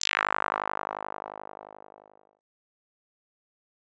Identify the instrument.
synthesizer bass